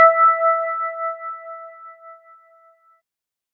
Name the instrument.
electronic keyboard